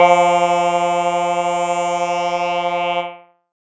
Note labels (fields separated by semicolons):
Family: keyboard; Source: electronic; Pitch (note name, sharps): F3; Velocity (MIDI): 100; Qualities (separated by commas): bright, distorted, multiphonic